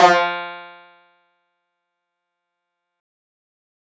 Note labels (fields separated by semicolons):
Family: guitar; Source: synthesizer; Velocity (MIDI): 127; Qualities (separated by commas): percussive